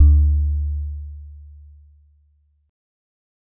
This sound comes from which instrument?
acoustic mallet percussion instrument